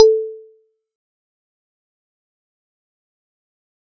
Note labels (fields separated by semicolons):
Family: mallet percussion; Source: acoustic; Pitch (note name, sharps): A4; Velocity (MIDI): 75; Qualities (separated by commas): fast decay, percussive